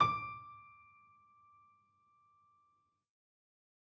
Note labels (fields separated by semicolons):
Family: keyboard; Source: acoustic; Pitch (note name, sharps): D6; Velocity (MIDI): 100; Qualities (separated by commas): percussive